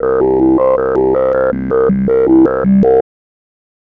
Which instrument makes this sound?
synthesizer bass